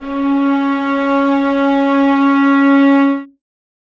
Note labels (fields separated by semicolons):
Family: string; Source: acoustic; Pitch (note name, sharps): C#4; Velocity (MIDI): 25; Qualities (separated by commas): reverb